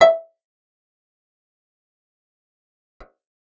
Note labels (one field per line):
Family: guitar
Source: acoustic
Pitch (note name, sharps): E5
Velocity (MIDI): 127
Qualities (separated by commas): fast decay, percussive, reverb